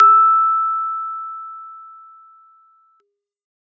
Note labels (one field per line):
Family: keyboard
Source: acoustic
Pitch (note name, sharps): E6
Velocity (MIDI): 75